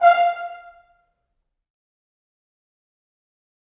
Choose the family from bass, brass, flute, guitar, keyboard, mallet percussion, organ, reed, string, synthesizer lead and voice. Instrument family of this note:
brass